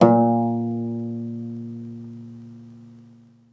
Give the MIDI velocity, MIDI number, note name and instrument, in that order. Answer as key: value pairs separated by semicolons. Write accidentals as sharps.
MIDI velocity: 25; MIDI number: 46; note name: A#2; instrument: acoustic guitar